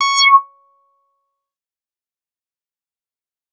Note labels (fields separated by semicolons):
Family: bass; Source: synthesizer; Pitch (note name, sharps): C#6; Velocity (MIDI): 127; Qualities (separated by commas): bright, distorted, fast decay, percussive